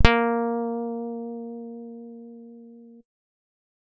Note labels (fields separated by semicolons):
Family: guitar; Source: electronic; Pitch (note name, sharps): A#3; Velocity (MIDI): 127